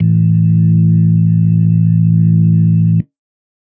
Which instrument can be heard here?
electronic organ